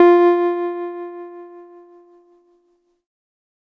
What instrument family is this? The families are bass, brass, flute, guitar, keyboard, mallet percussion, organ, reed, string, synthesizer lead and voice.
keyboard